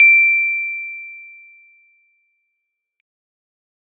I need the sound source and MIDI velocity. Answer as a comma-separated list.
electronic, 127